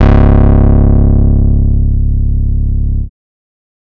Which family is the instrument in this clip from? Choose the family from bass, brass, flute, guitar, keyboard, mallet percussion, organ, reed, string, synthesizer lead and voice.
bass